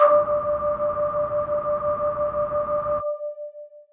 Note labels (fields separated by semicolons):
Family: voice; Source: synthesizer; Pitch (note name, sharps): D5; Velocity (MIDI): 25; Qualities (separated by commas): distorted, long release